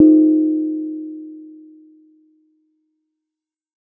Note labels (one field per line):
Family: mallet percussion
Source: acoustic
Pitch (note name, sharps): D#4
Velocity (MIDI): 75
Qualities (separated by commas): reverb